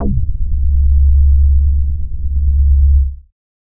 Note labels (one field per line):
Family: bass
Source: synthesizer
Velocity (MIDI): 50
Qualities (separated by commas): distorted